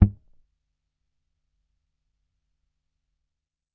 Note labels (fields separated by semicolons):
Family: bass; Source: electronic; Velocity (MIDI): 25; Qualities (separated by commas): percussive